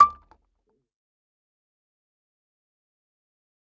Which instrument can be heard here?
acoustic mallet percussion instrument